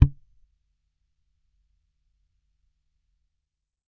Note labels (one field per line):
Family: bass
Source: electronic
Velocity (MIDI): 25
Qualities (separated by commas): percussive